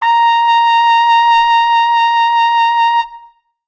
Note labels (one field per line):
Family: brass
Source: acoustic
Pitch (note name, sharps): A#5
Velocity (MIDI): 25